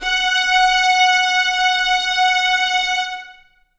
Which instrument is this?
acoustic string instrument